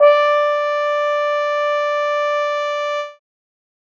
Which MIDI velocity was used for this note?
75